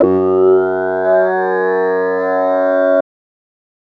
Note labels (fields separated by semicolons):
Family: voice; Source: synthesizer; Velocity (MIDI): 100; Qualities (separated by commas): distorted